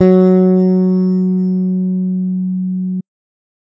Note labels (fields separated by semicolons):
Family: bass; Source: electronic; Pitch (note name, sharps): F#3; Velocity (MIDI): 100